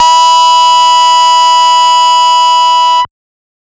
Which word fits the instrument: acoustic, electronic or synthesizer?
synthesizer